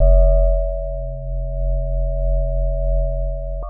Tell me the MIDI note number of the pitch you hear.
29